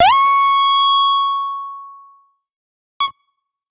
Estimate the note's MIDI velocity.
127